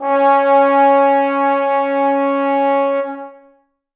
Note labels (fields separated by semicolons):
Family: brass; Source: acoustic; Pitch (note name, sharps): C#4; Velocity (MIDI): 100; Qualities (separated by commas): dark, reverb